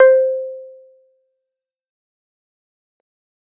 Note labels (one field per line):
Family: keyboard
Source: electronic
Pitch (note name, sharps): C5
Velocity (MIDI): 50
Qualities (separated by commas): fast decay, percussive